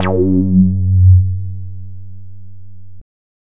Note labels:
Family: bass; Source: synthesizer; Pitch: F#2; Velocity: 50; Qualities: distorted

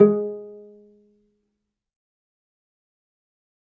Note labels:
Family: string; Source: acoustic; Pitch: G#3; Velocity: 127; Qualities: dark, fast decay, percussive, reverb

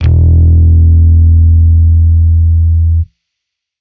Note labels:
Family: bass; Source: electronic; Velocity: 50; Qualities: distorted

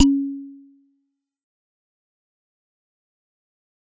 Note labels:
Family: mallet percussion; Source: acoustic; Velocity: 50; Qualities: fast decay, percussive

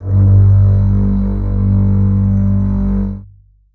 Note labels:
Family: string; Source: acoustic; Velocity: 25; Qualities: long release, reverb

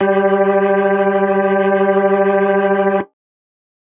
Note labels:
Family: organ; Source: electronic; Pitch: G3; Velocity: 75; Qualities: distorted

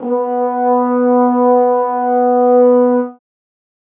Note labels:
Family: brass; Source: acoustic; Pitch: B3; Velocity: 50; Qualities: reverb

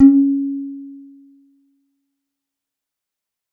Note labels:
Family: guitar; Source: electronic; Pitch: C#4; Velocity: 50; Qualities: dark, fast decay, reverb

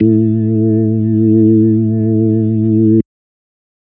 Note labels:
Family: organ; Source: electronic; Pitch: A2; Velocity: 100

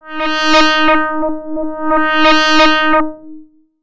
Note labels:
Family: bass; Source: synthesizer; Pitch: D#4; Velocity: 75; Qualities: distorted, long release, tempo-synced

